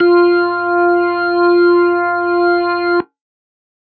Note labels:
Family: organ; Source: electronic; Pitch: F4; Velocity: 127

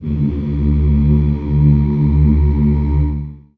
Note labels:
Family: voice; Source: acoustic; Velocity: 50; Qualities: dark, long release, reverb

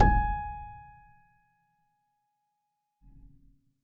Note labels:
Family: keyboard; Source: acoustic; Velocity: 75; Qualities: reverb

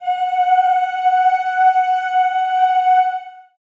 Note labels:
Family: voice; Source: acoustic; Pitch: F#5; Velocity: 25; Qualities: reverb

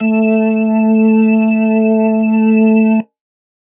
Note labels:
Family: organ; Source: electronic; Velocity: 75

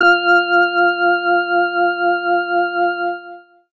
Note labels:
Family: organ; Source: electronic; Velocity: 25; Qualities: distorted

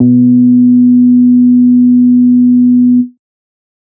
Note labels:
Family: bass; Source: synthesizer; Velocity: 25

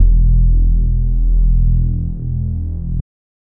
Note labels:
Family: bass; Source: synthesizer; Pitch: E1; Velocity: 127; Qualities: dark

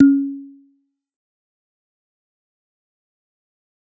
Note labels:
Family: mallet percussion; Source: acoustic; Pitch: C#4; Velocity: 100; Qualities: dark, fast decay, percussive

